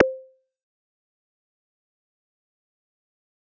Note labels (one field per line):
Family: bass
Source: synthesizer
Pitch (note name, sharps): C5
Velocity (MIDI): 127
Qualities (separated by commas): dark, fast decay, percussive